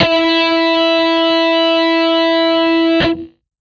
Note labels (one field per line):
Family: guitar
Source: electronic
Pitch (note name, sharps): E4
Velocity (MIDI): 100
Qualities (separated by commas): distorted